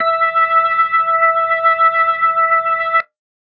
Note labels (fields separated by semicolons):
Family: organ; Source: electronic; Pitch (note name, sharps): E5; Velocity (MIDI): 100